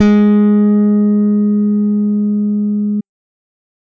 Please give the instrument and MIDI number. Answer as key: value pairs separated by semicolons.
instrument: electronic bass; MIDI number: 56